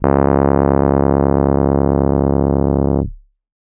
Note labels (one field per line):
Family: keyboard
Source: electronic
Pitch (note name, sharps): C#1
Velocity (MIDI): 50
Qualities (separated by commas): distorted